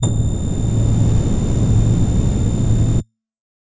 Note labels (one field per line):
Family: voice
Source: synthesizer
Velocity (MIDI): 25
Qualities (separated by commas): multiphonic